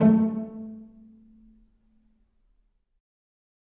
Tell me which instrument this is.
acoustic string instrument